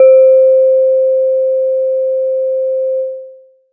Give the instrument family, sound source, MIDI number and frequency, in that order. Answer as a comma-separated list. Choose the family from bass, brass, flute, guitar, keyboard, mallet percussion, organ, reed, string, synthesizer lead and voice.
mallet percussion, acoustic, 72, 523.3 Hz